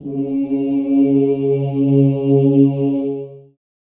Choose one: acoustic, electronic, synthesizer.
acoustic